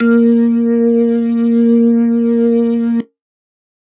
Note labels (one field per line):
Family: organ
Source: electronic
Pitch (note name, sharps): A#3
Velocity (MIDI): 127